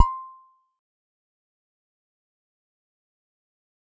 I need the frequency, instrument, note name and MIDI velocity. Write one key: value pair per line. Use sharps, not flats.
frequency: 1047 Hz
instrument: electronic guitar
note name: C6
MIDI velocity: 25